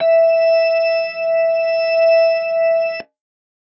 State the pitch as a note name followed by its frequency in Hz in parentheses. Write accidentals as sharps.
E5 (659.3 Hz)